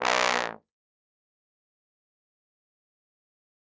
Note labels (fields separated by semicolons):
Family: brass; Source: acoustic; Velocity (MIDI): 127; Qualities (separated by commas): bright, fast decay, reverb